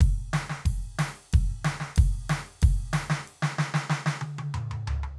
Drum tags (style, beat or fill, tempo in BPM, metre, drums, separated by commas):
rock, beat, 92 BPM, 4/4, ride, snare, high tom, mid tom, floor tom, kick